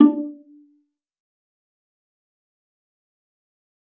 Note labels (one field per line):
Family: string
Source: acoustic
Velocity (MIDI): 75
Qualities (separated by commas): dark, fast decay, percussive, reverb